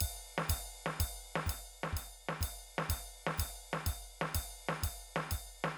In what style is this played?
rock shuffle